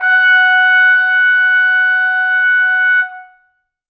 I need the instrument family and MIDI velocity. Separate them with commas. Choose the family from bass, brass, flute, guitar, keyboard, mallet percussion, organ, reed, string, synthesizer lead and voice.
brass, 75